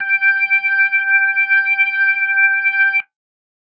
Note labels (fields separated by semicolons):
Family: organ; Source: electronic; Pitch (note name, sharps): G5; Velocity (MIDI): 127